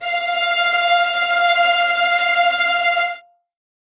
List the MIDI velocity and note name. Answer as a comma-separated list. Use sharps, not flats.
75, F5